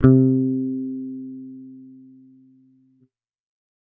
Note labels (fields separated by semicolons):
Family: bass; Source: electronic; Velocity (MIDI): 75